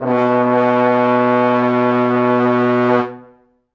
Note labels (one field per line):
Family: brass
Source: acoustic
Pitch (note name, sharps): B2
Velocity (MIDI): 127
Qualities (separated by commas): reverb